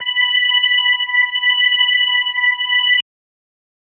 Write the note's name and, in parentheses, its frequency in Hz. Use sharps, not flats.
B5 (987.8 Hz)